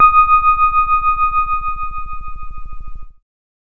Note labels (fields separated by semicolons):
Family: keyboard; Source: electronic; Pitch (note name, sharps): D#6; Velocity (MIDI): 75; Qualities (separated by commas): dark